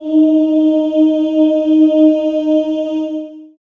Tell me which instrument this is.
acoustic voice